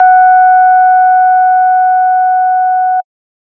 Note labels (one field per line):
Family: organ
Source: electronic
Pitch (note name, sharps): F#5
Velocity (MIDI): 50